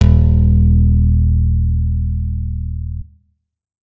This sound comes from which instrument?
electronic guitar